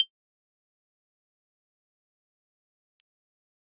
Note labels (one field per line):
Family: keyboard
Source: electronic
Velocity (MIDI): 50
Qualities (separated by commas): fast decay, percussive